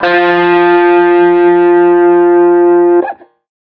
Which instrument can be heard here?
electronic guitar